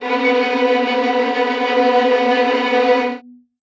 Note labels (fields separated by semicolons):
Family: string; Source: acoustic; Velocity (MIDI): 50; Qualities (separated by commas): bright, non-linear envelope, reverb